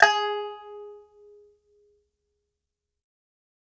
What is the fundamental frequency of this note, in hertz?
415.3 Hz